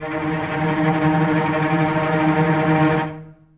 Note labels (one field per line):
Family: string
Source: acoustic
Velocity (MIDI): 50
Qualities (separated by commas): non-linear envelope, reverb